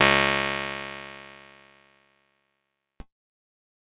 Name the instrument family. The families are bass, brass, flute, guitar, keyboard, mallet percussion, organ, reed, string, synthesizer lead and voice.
keyboard